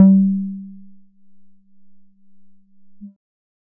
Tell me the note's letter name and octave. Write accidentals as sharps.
G3